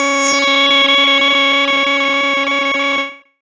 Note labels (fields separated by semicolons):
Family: bass; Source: synthesizer; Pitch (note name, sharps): C#4; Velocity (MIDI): 100; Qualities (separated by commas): bright, distorted, non-linear envelope